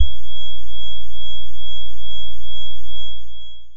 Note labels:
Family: bass; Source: synthesizer; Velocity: 25; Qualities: long release

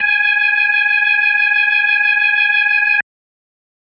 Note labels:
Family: organ; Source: electronic; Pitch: G#5; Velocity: 25

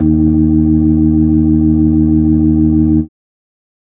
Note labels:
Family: organ; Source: electronic; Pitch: D#2; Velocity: 75

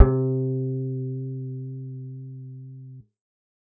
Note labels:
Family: bass; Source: synthesizer; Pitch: C3; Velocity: 127; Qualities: dark, reverb

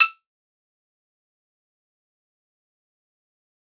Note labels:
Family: guitar; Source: acoustic; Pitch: E6; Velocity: 25; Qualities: fast decay, percussive

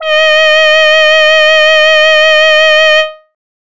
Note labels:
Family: voice; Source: synthesizer; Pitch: D#5; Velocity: 100; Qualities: distorted

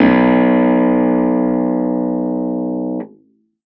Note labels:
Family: keyboard; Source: electronic; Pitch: B1; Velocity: 75; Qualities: distorted

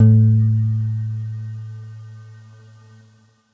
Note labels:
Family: guitar; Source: electronic; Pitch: A2; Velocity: 100; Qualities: dark

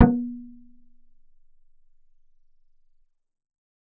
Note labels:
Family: bass; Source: synthesizer; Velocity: 127; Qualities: dark, percussive, reverb

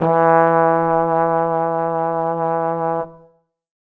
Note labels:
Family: brass; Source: acoustic; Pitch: E3; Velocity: 50

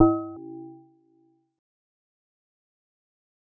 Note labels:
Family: mallet percussion; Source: synthesizer; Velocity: 50; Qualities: fast decay, multiphonic, percussive

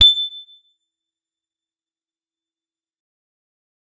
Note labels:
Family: guitar; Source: electronic; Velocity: 75; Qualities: bright, distorted, fast decay, percussive

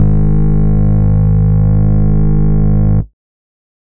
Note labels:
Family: bass; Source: synthesizer; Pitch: G#1; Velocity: 100; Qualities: distorted, multiphonic, tempo-synced

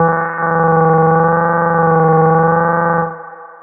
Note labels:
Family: bass; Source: synthesizer; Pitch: E3; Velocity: 100; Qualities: long release, reverb

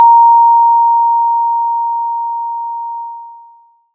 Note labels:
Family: mallet percussion; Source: electronic; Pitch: A#5; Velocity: 25; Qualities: long release, multiphonic

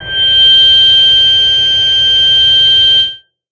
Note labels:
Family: bass; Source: synthesizer; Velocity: 100

